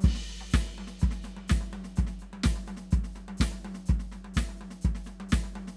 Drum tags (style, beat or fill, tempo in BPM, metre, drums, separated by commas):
prog rock, beat, 125 BPM, 4/4, crash, hi-hat pedal, snare, cross-stick, high tom, kick